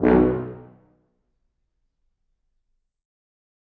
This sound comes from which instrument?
acoustic brass instrument